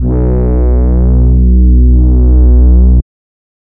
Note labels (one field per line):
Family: reed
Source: synthesizer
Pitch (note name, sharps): B1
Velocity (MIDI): 25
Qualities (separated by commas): distorted, non-linear envelope